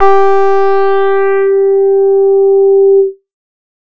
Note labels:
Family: bass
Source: synthesizer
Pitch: G4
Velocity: 50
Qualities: distorted

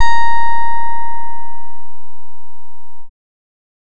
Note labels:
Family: bass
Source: synthesizer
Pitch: A#5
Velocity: 127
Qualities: distorted

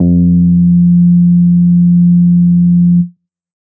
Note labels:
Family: bass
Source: synthesizer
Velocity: 100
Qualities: dark

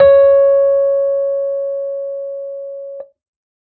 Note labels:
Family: keyboard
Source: electronic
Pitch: C#5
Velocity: 100

